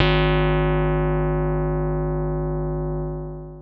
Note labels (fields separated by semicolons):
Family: keyboard; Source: electronic; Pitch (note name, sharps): G#1; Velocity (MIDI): 100; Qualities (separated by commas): distorted, long release